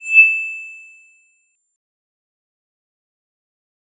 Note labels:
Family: mallet percussion; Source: electronic; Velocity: 50; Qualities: bright, fast decay

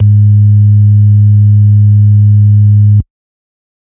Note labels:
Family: organ; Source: electronic; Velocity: 50; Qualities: dark

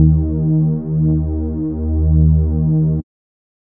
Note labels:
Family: bass; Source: synthesizer; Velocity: 50; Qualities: dark

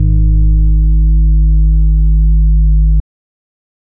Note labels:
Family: organ; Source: electronic; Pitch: G#1; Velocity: 25; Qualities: dark

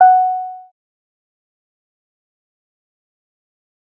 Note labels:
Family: bass; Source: synthesizer; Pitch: F#5; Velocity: 75; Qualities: fast decay, percussive

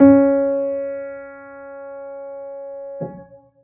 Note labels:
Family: keyboard; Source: acoustic; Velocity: 25

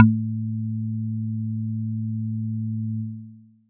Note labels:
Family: mallet percussion; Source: acoustic; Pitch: A2; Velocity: 100

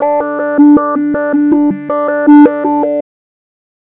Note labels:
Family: bass; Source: synthesizer; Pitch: D4; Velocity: 50; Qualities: tempo-synced

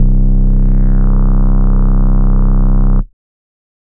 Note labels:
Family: bass; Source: synthesizer; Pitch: C1; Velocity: 127; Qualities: distorted

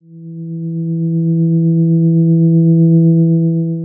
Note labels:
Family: guitar; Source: electronic; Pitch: E3; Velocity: 100; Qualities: dark, long release

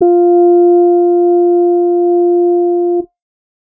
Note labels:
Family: guitar; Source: electronic; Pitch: F4; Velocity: 25; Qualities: reverb

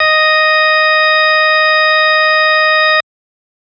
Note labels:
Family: organ; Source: electronic; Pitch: D#5; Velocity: 75

